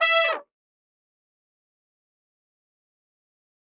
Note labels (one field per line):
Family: brass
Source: acoustic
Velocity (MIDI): 50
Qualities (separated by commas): bright, fast decay, percussive, reverb